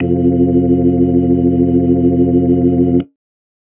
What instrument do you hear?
electronic organ